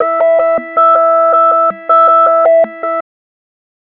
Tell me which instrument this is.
synthesizer bass